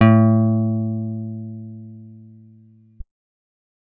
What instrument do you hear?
acoustic guitar